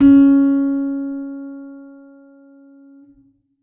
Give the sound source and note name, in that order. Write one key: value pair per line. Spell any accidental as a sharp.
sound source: acoustic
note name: C#4